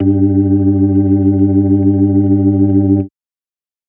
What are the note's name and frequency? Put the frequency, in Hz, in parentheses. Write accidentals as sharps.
G2 (98 Hz)